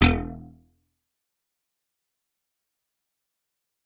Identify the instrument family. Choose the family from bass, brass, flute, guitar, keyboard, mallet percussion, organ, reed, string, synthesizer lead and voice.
guitar